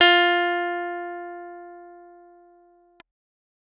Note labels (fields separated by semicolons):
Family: keyboard; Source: electronic; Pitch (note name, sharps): F4; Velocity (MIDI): 100